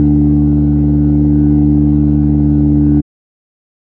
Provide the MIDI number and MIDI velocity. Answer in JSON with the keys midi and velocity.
{"midi": 38, "velocity": 50}